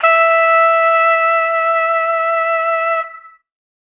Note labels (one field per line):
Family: brass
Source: acoustic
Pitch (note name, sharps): E5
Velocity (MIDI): 25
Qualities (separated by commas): distorted